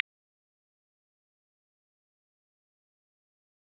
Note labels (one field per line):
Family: guitar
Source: electronic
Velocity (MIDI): 127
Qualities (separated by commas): fast decay, percussive